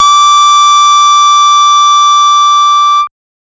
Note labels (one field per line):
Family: bass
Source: synthesizer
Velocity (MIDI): 50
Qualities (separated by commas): bright, distorted, multiphonic